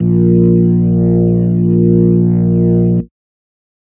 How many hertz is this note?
58.27 Hz